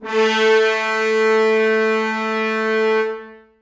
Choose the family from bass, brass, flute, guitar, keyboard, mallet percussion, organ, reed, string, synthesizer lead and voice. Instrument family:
brass